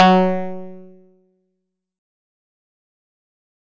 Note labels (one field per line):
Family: guitar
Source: acoustic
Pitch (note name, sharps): F#3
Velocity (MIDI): 75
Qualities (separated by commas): distorted, fast decay